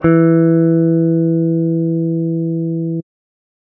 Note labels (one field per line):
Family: guitar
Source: electronic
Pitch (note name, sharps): E3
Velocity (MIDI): 25